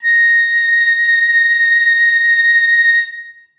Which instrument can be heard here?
acoustic flute